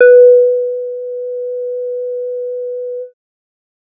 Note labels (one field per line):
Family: bass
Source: synthesizer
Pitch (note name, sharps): B4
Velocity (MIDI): 25